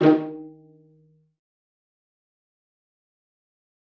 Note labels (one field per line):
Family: string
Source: acoustic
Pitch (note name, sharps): D#3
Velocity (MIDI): 75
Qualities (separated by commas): dark, fast decay, percussive, reverb